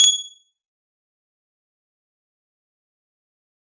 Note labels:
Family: guitar; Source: electronic; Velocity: 127; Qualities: bright, fast decay, percussive

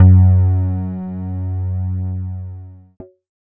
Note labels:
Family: keyboard; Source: electronic; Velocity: 50; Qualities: dark, distorted

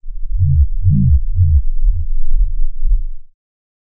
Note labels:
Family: bass; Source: synthesizer; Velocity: 25; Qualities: distorted, non-linear envelope

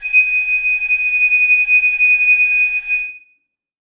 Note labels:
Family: reed; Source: acoustic; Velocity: 75; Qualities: bright, reverb

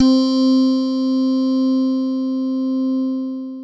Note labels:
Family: guitar; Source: synthesizer; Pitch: C4; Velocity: 127; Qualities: bright, long release

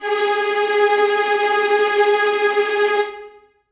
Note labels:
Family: string; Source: acoustic; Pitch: G#4; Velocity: 100; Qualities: non-linear envelope, reverb

